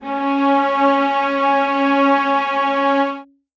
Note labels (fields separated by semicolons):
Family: string; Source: acoustic; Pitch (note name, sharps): C#4; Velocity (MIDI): 75; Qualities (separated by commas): reverb